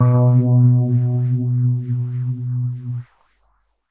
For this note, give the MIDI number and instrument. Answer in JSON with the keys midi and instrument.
{"midi": 47, "instrument": "electronic keyboard"}